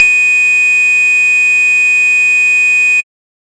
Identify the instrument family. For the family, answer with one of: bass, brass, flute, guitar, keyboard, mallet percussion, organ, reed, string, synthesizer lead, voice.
bass